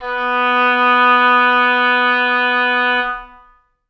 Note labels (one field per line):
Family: reed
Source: acoustic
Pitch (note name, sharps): B3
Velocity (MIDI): 75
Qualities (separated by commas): long release, reverb